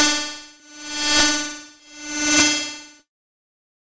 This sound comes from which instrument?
electronic guitar